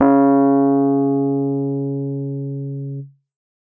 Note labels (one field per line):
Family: keyboard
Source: electronic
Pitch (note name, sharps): C#3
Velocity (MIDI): 127